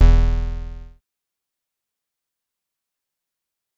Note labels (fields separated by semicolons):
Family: bass; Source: synthesizer; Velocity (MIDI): 127; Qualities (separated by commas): bright, distorted, fast decay